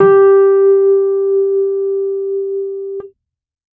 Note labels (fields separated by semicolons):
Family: keyboard; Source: electronic; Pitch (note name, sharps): G4; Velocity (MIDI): 100